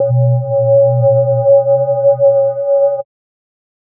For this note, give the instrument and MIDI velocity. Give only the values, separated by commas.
electronic mallet percussion instrument, 25